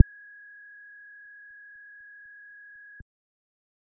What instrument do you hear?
synthesizer bass